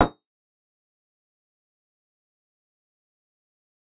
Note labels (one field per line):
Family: keyboard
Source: synthesizer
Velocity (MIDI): 50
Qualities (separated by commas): fast decay, percussive